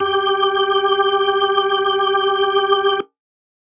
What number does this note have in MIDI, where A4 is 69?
67